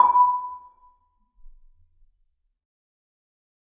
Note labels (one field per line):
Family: mallet percussion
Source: acoustic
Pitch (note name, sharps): B5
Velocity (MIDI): 50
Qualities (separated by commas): dark, fast decay, percussive, reverb